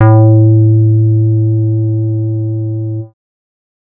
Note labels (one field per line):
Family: bass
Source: synthesizer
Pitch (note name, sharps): A2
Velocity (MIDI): 100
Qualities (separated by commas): dark